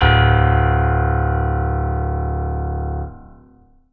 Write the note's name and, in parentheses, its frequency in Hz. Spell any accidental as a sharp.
D1 (36.71 Hz)